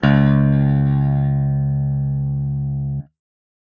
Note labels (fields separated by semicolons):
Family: guitar; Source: electronic; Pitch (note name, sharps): C#2; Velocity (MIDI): 100; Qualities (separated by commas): distorted